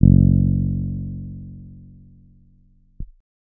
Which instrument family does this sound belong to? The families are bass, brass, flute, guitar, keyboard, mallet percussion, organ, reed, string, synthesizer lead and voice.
keyboard